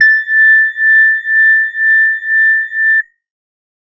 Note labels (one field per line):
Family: organ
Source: electronic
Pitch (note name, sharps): A6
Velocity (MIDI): 127